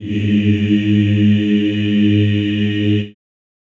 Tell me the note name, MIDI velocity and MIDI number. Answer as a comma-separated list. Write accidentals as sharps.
G#2, 100, 44